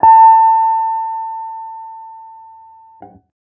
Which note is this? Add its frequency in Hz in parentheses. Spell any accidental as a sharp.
A5 (880 Hz)